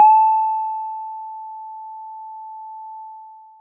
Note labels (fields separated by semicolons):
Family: mallet percussion; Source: acoustic; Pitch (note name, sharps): A5; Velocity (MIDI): 25; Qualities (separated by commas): long release